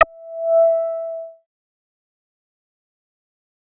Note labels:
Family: bass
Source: synthesizer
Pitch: E5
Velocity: 127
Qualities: fast decay

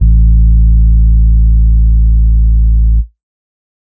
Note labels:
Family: keyboard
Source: electronic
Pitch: A1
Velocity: 25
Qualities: dark

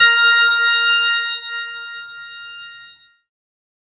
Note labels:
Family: keyboard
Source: synthesizer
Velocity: 50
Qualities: bright

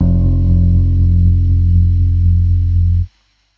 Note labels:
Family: keyboard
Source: electronic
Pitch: F1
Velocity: 50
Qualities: dark

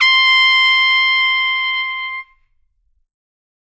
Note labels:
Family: brass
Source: acoustic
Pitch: C6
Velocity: 100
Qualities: bright

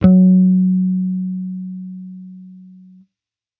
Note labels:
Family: bass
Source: electronic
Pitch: F#3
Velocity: 50

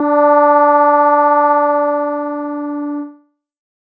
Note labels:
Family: keyboard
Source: electronic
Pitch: D4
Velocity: 25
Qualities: distorted, multiphonic

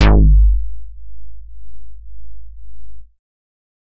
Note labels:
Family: bass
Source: synthesizer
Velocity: 127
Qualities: distorted

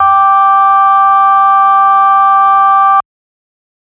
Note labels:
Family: organ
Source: electronic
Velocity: 127

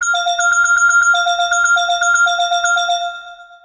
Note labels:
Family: mallet percussion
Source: synthesizer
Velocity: 127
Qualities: long release, multiphonic, tempo-synced

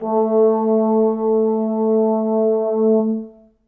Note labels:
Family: brass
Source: acoustic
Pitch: A3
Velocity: 50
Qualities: dark, reverb

